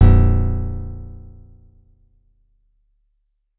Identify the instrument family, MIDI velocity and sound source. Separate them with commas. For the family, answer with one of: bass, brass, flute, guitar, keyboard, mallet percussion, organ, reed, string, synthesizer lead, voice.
guitar, 75, acoustic